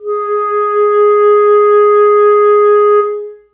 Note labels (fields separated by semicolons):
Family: reed; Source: acoustic; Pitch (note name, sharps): G#4; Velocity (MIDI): 50; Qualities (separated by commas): reverb